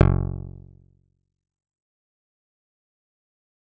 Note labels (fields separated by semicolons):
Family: bass; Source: synthesizer; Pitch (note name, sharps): F#1; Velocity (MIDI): 25; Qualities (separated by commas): fast decay, percussive